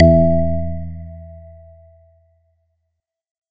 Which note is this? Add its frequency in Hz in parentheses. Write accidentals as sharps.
E2 (82.41 Hz)